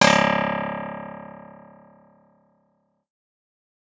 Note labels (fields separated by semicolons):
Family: guitar; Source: acoustic; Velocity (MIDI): 127; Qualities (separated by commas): bright